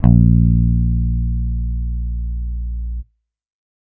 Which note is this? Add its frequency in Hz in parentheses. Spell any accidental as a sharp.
A#1 (58.27 Hz)